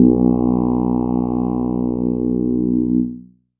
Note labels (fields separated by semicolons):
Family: keyboard; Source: electronic; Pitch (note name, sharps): B1; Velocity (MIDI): 25; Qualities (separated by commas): distorted, multiphonic